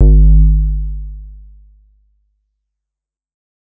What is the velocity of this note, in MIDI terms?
75